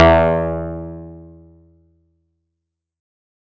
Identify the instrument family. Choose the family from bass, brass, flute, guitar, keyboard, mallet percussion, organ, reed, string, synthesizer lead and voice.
guitar